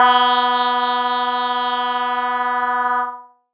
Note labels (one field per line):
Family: keyboard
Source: electronic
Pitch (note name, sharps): B3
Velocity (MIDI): 75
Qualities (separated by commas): distorted, multiphonic